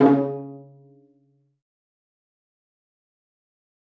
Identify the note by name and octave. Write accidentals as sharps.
C#3